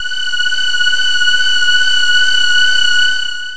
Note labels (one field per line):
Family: voice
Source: synthesizer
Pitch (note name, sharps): F#6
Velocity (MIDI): 25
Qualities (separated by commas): distorted, long release